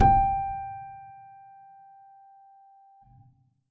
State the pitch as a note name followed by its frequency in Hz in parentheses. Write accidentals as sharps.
G5 (784 Hz)